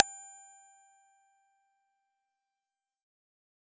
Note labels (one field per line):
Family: bass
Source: synthesizer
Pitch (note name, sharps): G5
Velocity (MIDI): 100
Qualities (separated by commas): fast decay, percussive